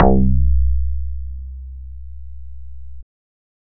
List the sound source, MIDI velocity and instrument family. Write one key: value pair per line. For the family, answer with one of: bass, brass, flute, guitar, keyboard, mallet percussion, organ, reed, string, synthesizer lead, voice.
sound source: synthesizer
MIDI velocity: 50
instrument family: bass